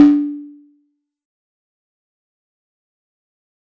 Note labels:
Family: mallet percussion; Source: acoustic; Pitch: D4; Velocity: 100; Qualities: fast decay, percussive

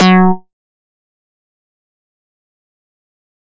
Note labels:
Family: bass; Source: synthesizer; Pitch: F#3; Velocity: 100; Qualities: fast decay, percussive

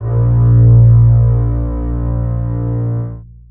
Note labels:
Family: string; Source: acoustic; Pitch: A#1; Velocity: 25; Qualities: long release, reverb

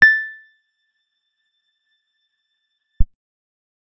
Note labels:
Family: guitar; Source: acoustic; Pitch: A6; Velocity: 25; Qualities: percussive

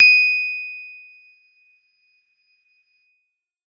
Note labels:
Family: keyboard; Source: electronic; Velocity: 127; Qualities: bright

